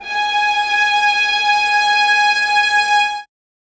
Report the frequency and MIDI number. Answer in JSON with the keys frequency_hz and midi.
{"frequency_hz": 830.6, "midi": 80}